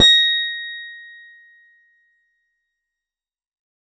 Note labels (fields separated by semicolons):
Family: keyboard; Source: electronic; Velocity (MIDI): 25